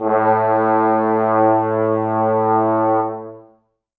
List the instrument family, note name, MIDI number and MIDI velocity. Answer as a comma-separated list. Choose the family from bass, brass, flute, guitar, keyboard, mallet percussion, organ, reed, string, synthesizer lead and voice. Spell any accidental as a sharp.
brass, A2, 45, 75